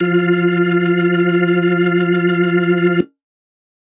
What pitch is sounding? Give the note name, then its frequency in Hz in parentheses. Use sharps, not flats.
F3 (174.6 Hz)